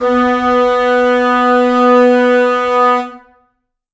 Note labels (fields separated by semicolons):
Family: reed; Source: acoustic; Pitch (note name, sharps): B3; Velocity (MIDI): 127; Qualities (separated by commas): reverb